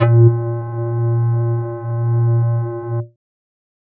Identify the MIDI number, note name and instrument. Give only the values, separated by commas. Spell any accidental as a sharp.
46, A#2, synthesizer flute